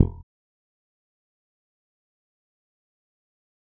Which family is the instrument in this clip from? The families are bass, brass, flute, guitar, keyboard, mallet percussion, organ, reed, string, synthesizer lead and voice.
bass